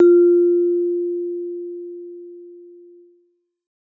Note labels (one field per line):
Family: mallet percussion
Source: acoustic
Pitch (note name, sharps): F4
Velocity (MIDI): 50